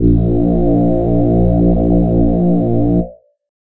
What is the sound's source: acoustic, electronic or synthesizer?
synthesizer